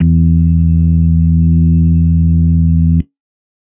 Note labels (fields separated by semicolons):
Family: organ; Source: electronic; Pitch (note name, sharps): E2; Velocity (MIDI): 75; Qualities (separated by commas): dark